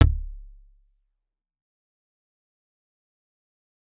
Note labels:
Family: guitar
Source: electronic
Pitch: C#1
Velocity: 75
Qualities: fast decay, percussive

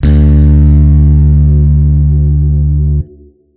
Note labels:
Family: guitar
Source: electronic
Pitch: D2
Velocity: 100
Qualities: bright, distorted

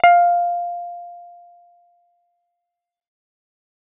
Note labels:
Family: bass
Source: synthesizer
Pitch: F5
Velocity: 127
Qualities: fast decay

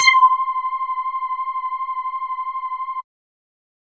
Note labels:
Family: bass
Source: synthesizer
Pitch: C6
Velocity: 127

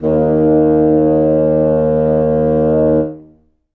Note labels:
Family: reed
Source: acoustic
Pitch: D#2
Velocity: 50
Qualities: reverb

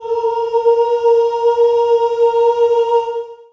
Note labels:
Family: voice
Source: acoustic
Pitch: A#4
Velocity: 25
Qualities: long release, reverb

